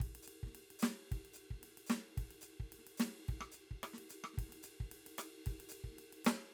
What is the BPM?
110 BPM